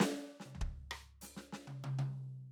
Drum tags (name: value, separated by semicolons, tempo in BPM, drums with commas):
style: Brazilian baião; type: fill; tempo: 95 BPM; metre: 4/4; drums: closed hi-hat, hi-hat pedal, snare, cross-stick, high tom, floor tom, kick